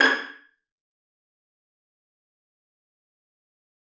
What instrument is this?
acoustic string instrument